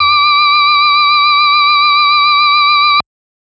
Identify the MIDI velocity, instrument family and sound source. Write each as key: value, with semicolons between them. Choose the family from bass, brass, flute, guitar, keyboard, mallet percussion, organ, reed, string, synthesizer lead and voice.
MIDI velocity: 50; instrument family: organ; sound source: electronic